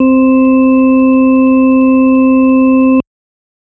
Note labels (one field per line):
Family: organ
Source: electronic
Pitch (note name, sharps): C4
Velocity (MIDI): 75